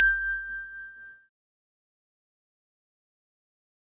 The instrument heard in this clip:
electronic keyboard